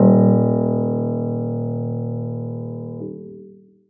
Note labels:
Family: keyboard; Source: acoustic; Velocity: 25; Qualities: long release, reverb

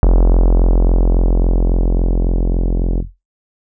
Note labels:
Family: keyboard; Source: electronic; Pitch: F1; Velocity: 127; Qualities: distorted

